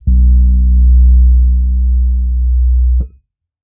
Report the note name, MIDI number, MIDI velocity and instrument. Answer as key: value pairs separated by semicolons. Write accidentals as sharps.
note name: B1; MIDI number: 35; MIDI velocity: 25; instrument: electronic keyboard